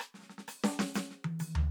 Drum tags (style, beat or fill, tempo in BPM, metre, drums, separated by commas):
Purdie shuffle, fill, 130 BPM, 4/4, hi-hat pedal, snare, cross-stick, high tom, floor tom